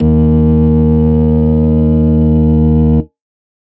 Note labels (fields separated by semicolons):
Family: organ; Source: electronic; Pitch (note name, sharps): D#2; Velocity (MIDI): 100; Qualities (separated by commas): distorted